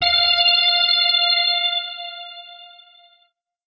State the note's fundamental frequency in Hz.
698.5 Hz